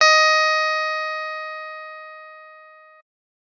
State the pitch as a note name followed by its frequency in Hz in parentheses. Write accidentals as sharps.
D#5 (622.3 Hz)